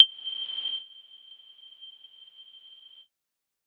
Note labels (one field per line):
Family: mallet percussion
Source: electronic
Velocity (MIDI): 100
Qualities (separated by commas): bright, non-linear envelope